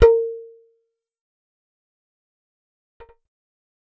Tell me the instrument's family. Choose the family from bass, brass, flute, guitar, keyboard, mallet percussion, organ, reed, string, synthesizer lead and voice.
bass